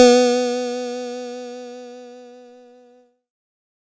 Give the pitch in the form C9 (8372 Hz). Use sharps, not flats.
B3 (246.9 Hz)